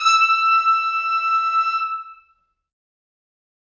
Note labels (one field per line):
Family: brass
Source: acoustic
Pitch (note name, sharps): E6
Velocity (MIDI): 127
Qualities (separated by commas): fast decay, reverb